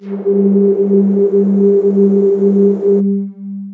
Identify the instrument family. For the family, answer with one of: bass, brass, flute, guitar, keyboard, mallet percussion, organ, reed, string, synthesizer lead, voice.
voice